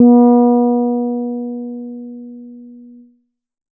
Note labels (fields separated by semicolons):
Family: bass; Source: synthesizer; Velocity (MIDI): 100